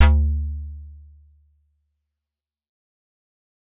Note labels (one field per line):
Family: keyboard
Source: acoustic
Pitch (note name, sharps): D2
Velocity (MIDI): 100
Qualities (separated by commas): fast decay